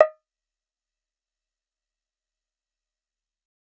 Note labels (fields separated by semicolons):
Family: bass; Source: synthesizer; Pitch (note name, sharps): D#5; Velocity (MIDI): 100; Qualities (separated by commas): fast decay, percussive